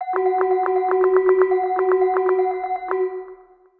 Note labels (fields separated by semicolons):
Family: mallet percussion; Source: synthesizer; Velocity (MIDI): 127; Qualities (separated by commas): dark, long release, multiphonic, percussive, tempo-synced